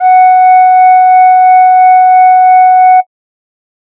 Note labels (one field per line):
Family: flute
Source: synthesizer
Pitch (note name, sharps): F#5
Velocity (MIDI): 50